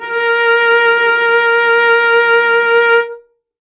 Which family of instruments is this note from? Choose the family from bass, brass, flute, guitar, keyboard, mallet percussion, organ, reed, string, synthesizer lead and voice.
string